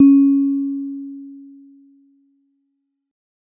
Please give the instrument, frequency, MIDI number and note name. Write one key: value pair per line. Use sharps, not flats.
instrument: acoustic mallet percussion instrument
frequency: 277.2 Hz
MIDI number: 61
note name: C#4